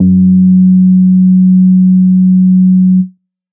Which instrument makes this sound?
synthesizer bass